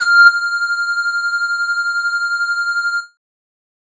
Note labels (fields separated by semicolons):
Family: flute; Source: synthesizer; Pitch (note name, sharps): F6; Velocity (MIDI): 50; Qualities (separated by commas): distorted